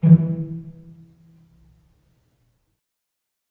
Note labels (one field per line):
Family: string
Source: acoustic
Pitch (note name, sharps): E3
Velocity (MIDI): 50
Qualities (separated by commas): dark, reverb